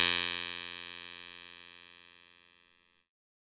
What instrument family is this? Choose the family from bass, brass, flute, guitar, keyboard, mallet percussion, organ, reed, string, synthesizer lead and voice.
keyboard